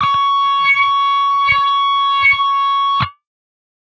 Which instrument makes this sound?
electronic guitar